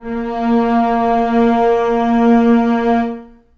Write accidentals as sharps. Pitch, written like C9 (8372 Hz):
A#3 (233.1 Hz)